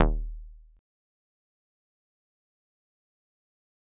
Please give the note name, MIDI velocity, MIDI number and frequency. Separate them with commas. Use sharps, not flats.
D#1, 25, 27, 38.89 Hz